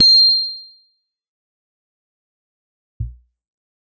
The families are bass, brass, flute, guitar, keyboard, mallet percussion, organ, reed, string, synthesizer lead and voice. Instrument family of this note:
guitar